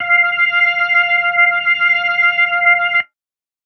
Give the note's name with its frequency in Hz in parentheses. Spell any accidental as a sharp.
F5 (698.5 Hz)